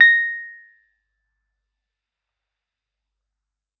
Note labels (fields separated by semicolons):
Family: keyboard; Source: electronic; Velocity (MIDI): 100; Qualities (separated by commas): fast decay, percussive